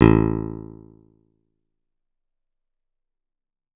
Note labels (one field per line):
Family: guitar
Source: acoustic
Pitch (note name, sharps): A1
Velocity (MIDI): 100